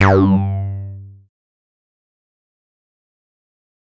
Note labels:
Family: bass; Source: synthesizer; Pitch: G2; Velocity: 100; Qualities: distorted, fast decay

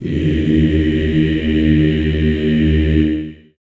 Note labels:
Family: voice; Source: acoustic; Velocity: 75; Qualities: reverb

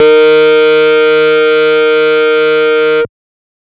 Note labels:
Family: bass; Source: synthesizer; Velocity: 100; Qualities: bright, distorted, multiphonic

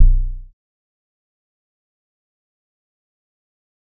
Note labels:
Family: bass; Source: synthesizer; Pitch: B0; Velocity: 25; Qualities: dark, fast decay, percussive

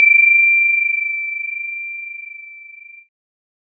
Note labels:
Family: keyboard; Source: electronic; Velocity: 50; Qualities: multiphonic

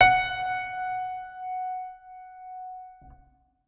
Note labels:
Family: organ; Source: electronic; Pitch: F#5; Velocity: 100; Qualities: reverb

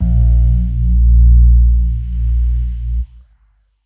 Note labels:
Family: keyboard; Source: electronic; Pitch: A#1; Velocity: 25; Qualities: dark

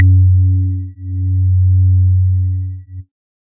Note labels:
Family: organ; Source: electronic; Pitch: F#2; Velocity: 25; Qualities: dark

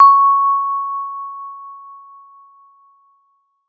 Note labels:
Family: mallet percussion; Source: acoustic; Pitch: C#6; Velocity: 75

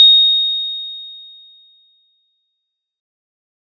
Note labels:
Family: mallet percussion; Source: acoustic; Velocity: 100; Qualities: bright

